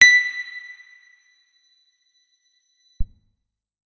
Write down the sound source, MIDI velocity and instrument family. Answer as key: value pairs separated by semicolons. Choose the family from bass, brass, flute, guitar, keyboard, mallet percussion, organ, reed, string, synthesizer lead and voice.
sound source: electronic; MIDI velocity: 50; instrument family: guitar